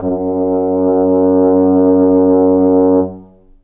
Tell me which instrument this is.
acoustic brass instrument